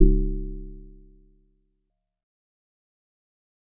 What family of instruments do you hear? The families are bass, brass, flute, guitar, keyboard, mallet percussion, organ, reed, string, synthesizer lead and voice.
mallet percussion